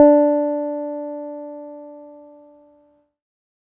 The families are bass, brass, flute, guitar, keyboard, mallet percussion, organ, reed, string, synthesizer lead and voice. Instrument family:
keyboard